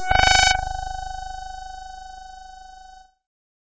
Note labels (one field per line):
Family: keyboard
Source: synthesizer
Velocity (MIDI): 100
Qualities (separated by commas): bright, distorted